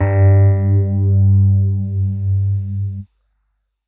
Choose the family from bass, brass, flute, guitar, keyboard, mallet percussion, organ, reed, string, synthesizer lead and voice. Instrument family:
keyboard